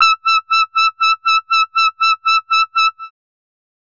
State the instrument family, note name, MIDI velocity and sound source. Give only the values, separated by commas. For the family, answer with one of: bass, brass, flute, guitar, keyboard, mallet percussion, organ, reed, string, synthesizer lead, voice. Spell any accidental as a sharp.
bass, E6, 127, synthesizer